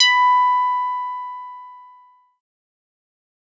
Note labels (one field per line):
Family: synthesizer lead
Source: synthesizer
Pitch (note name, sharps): B5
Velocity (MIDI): 75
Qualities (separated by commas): distorted, fast decay